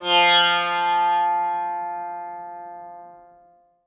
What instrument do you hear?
acoustic guitar